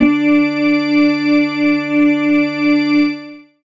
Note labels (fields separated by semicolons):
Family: organ; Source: electronic; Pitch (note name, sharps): D4; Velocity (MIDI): 127; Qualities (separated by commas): long release, reverb